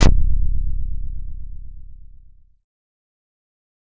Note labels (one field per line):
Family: bass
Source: synthesizer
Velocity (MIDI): 75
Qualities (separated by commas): distorted